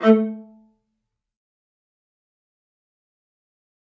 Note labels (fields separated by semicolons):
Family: string; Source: acoustic; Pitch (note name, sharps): A3; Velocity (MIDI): 127; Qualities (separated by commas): fast decay, percussive, reverb